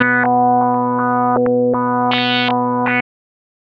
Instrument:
synthesizer bass